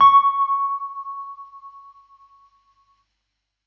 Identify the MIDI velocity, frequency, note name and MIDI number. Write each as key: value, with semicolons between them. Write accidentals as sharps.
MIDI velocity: 75; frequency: 1109 Hz; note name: C#6; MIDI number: 85